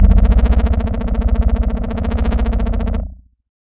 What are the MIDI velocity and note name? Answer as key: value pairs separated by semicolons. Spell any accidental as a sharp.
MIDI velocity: 127; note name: A#-1